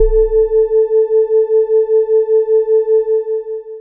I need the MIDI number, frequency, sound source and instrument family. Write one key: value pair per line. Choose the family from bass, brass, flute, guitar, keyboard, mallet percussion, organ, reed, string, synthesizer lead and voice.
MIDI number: 69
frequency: 440 Hz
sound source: synthesizer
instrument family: bass